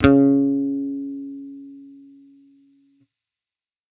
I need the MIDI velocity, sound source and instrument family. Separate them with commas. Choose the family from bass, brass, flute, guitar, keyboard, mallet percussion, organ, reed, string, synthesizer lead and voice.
100, electronic, bass